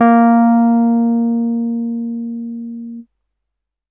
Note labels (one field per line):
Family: keyboard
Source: electronic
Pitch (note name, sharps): A#3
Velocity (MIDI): 100